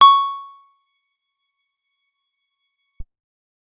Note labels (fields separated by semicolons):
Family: guitar; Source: acoustic; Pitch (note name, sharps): C#6; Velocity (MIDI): 50; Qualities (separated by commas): percussive